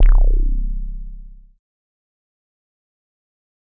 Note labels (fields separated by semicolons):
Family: bass; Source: synthesizer; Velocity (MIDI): 50; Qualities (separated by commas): distorted, fast decay